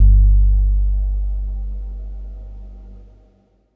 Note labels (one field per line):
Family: guitar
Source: electronic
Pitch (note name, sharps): G1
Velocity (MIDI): 75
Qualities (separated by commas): dark